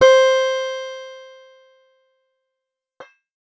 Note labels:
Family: guitar; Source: acoustic; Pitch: C5; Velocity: 50; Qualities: bright, distorted, fast decay

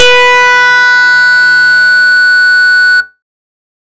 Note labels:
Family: bass; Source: synthesizer; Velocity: 100; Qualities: bright, distorted

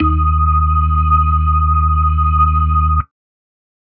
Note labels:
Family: organ; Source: electronic; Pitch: D#2; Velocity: 127

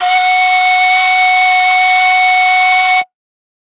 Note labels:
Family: flute; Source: acoustic; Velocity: 100

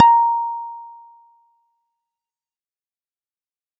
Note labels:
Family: guitar; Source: electronic; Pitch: A#5; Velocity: 50; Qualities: fast decay

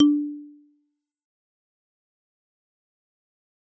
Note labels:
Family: mallet percussion; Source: acoustic; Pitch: D4; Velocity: 127; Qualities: dark, fast decay, percussive

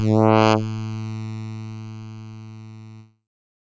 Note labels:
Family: keyboard; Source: synthesizer; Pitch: A2; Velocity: 75; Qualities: bright, distorted

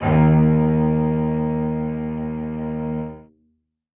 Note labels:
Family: string; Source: acoustic; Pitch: D#2; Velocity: 127; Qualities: reverb

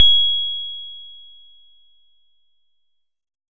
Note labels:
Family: guitar; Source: acoustic; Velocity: 25

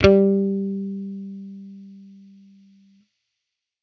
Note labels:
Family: bass; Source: electronic; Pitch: G3; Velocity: 75

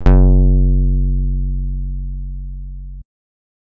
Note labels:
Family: guitar; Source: electronic; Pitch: F#1; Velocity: 100

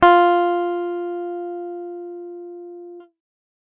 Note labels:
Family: guitar; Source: electronic; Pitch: F4; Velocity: 100

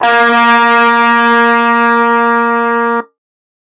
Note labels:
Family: guitar; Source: electronic; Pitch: A#3; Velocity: 127; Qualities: distorted

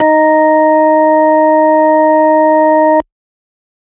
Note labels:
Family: organ; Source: electronic; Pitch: D#4; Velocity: 100

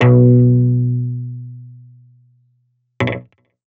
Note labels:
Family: guitar; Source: electronic; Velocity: 75; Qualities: distorted

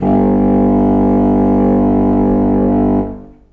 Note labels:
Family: reed; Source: acoustic; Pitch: G1; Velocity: 25; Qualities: long release, reverb

